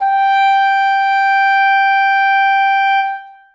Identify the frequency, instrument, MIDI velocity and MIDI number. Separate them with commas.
784 Hz, acoustic reed instrument, 127, 79